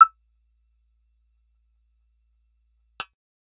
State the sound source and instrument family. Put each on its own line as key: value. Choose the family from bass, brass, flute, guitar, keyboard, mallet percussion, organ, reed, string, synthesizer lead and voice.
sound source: synthesizer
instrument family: bass